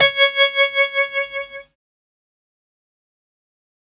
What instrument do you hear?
synthesizer keyboard